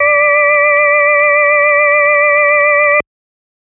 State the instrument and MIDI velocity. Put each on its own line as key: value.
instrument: electronic organ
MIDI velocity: 50